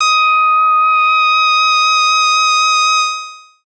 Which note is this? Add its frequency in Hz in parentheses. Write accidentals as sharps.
D#6 (1245 Hz)